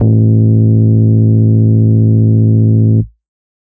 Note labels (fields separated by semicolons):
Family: organ; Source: electronic; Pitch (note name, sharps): A1; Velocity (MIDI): 100